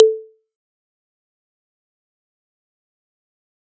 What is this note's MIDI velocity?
100